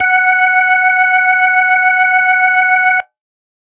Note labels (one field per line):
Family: organ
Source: electronic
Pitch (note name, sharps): F#5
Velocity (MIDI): 100